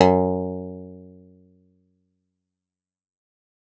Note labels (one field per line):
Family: guitar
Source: acoustic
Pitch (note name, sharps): F#2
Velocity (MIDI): 50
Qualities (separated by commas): fast decay, reverb